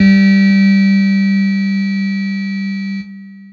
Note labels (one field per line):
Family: keyboard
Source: electronic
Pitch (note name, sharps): G3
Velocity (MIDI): 75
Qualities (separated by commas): bright, distorted, long release